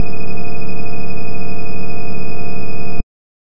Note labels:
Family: bass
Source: synthesizer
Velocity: 50

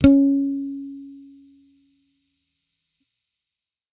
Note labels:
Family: bass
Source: electronic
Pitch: C#4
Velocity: 25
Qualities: distorted

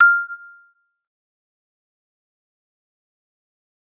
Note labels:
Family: mallet percussion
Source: acoustic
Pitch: F6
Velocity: 75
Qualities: fast decay, percussive

